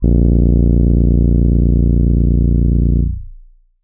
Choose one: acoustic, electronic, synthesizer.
electronic